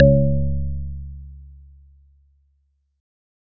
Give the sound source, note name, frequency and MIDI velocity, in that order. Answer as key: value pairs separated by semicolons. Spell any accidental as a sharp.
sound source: electronic; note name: C#2; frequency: 69.3 Hz; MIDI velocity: 127